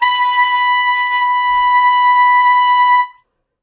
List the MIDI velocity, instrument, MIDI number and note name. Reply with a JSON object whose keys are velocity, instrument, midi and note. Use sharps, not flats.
{"velocity": 75, "instrument": "acoustic reed instrument", "midi": 83, "note": "B5"}